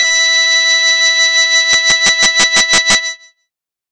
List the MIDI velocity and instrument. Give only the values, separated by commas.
100, synthesizer bass